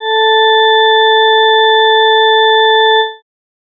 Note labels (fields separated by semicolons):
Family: organ; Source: electronic; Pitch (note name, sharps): A4; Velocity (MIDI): 50